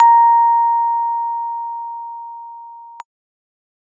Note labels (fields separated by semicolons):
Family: keyboard; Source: electronic; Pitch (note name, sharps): A#5; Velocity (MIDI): 25